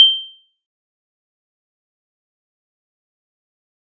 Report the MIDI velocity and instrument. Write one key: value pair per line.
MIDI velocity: 75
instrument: acoustic mallet percussion instrument